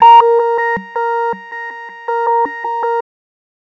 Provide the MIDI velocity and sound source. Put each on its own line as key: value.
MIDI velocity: 50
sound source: synthesizer